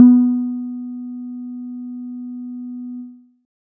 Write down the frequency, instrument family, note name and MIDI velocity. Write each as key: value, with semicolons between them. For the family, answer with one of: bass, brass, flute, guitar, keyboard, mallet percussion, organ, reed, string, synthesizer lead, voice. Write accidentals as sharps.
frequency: 246.9 Hz; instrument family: guitar; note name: B3; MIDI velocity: 25